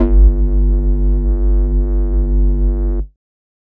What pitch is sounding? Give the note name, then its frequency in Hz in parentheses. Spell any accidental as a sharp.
G1 (49 Hz)